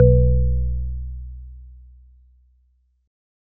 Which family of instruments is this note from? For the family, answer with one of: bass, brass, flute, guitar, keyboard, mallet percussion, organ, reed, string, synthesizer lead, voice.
organ